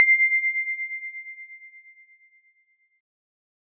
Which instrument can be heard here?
electronic keyboard